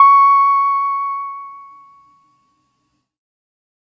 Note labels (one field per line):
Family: keyboard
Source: electronic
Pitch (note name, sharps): C#6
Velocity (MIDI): 100